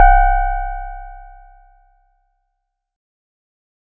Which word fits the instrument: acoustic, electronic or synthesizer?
acoustic